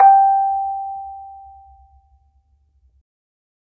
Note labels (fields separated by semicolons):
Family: mallet percussion; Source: acoustic; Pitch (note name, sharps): G5; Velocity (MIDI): 100; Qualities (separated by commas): reverb